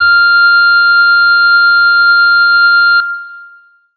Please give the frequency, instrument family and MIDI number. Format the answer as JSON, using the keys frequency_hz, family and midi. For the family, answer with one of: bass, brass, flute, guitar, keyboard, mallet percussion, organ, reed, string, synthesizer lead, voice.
{"frequency_hz": 1397, "family": "organ", "midi": 89}